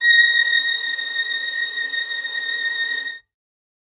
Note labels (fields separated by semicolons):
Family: string; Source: acoustic; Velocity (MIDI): 127; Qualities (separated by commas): reverb